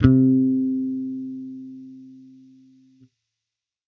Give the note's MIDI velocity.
50